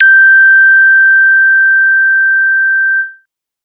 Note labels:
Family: bass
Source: synthesizer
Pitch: G6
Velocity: 50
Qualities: bright, distorted

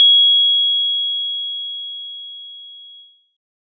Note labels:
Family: mallet percussion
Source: acoustic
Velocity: 127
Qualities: bright

